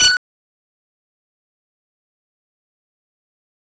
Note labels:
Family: bass; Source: synthesizer; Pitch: F#6; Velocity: 127; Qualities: fast decay, percussive

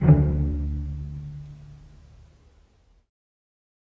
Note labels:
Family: string; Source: acoustic; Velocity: 25; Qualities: dark, reverb

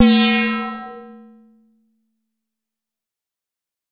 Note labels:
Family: bass; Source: synthesizer; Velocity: 50; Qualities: bright, distorted, fast decay

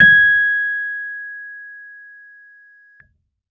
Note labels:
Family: keyboard; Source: electronic; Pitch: G#6; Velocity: 75

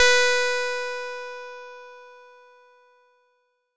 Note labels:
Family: bass; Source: synthesizer; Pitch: B4; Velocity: 100; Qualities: bright, distorted

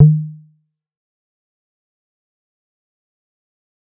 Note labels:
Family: bass; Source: synthesizer; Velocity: 127; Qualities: fast decay, percussive

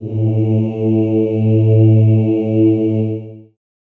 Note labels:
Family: voice; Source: acoustic; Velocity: 50; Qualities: dark, long release, reverb

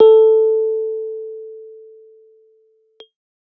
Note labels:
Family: keyboard; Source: electronic; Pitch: A4; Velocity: 25

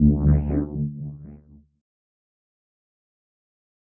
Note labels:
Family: keyboard; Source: electronic; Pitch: D2; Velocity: 25; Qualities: distorted, fast decay, non-linear envelope

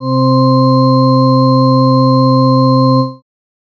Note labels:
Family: organ; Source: electronic; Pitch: C3; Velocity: 127

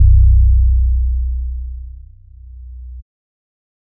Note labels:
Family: bass; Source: synthesizer; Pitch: B0; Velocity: 25

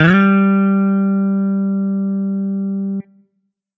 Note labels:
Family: guitar; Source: electronic; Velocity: 127; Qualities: distorted

